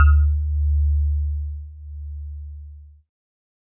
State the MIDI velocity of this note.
127